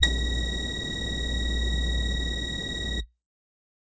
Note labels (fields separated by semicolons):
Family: voice; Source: synthesizer; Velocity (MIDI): 25; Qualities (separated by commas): multiphonic